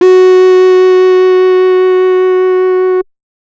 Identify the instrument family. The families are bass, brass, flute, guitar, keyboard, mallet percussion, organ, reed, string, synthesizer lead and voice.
bass